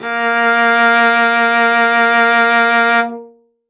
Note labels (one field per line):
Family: string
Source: acoustic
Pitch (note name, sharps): A#3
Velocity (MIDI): 127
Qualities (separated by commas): bright, reverb